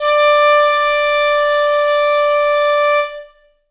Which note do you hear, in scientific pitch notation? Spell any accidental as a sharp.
D5